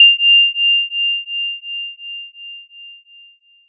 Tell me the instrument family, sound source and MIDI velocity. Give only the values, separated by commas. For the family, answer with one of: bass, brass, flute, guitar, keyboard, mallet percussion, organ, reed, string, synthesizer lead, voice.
mallet percussion, electronic, 50